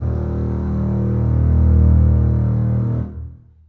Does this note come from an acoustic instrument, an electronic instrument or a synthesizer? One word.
acoustic